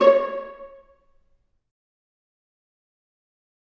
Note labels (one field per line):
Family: string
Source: acoustic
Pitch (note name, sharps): C#5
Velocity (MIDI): 127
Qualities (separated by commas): dark, fast decay, percussive, reverb